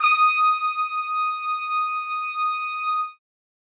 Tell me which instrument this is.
acoustic brass instrument